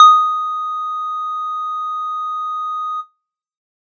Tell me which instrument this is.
synthesizer bass